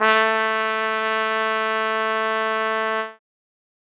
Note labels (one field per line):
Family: brass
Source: acoustic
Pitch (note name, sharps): A3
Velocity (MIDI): 127